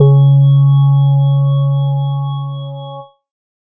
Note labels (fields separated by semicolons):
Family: organ; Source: electronic; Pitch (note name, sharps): C#3; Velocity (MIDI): 75; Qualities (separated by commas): dark